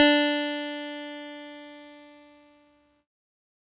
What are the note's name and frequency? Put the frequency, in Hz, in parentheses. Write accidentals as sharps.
D4 (293.7 Hz)